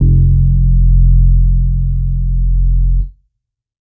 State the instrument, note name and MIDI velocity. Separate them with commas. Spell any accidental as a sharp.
electronic keyboard, F1, 50